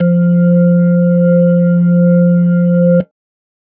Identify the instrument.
electronic keyboard